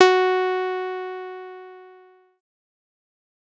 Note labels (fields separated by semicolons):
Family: bass; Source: synthesizer; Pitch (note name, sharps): F#4; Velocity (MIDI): 25; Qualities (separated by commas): distorted, fast decay